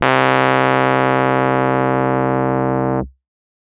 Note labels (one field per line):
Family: keyboard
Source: electronic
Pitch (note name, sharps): C2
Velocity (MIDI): 127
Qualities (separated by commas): distorted